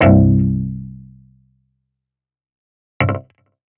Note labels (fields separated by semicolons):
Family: guitar; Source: electronic; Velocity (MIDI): 50; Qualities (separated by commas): distorted, fast decay